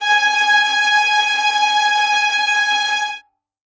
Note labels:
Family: string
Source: acoustic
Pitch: G#5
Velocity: 100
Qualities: bright, non-linear envelope, reverb

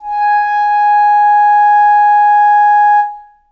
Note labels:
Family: reed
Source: acoustic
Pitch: G#5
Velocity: 50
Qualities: reverb

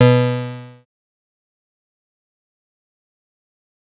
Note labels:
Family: synthesizer lead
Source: synthesizer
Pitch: B2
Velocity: 127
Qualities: distorted, fast decay

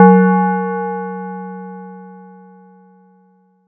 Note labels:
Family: mallet percussion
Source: acoustic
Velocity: 25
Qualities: multiphonic

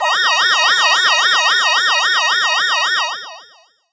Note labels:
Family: voice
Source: synthesizer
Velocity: 50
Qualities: bright, distorted, long release

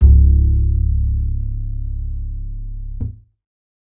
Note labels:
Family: bass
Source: acoustic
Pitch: C#1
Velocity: 25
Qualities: dark

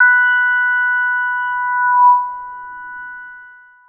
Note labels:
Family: synthesizer lead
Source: synthesizer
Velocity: 25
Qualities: long release

